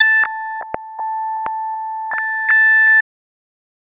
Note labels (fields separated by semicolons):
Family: bass; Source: synthesizer; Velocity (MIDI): 100; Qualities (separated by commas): tempo-synced